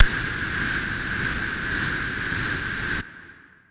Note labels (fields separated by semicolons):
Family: flute; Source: acoustic; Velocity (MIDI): 127; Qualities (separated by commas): distorted